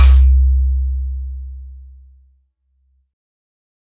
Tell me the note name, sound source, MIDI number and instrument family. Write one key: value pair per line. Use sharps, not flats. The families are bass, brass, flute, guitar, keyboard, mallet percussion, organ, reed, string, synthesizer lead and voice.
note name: C2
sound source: synthesizer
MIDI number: 36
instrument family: keyboard